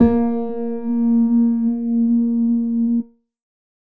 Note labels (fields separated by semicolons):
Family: keyboard; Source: electronic; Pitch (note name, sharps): A#3; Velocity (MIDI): 25; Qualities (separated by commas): reverb